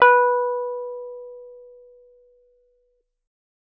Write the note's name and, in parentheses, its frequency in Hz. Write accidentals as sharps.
B4 (493.9 Hz)